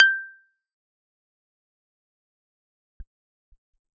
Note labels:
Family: keyboard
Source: electronic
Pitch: G6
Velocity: 127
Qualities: fast decay, percussive

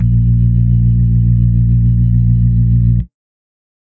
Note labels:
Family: organ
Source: electronic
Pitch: A#1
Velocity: 127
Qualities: dark, reverb

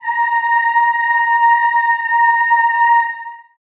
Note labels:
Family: voice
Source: acoustic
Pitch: A#5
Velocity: 50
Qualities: long release, reverb

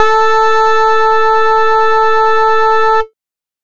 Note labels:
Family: bass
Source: synthesizer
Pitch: A4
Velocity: 100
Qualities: bright, distorted, multiphonic, tempo-synced

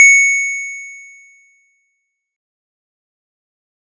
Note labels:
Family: keyboard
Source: electronic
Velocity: 50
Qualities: bright, distorted, fast decay

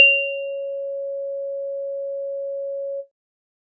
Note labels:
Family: keyboard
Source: electronic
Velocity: 127

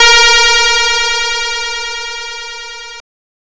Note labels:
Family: guitar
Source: synthesizer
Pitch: A#4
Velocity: 127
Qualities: bright, distorted

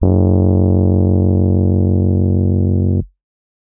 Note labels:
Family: keyboard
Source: electronic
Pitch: F#1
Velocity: 100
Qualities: dark

